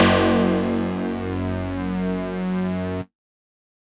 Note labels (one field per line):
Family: mallet percussion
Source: electronic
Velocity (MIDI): 100